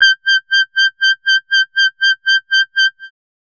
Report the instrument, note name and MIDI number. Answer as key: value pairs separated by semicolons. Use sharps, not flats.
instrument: synthesizer bass; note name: G6; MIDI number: 91